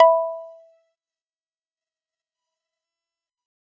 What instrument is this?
acoustic mallet percussion instrument